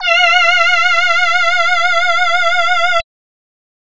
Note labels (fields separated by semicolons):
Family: voice; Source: synthesizer; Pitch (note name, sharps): F5; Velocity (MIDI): 75